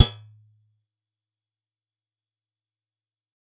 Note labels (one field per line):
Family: guitar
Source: acoustic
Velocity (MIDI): 50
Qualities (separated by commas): fast decay, percussive